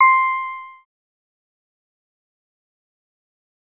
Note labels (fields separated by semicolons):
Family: synthesizer lead; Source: synthesizer; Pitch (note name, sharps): C6; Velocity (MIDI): 127; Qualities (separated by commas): bright, distorted, fast decay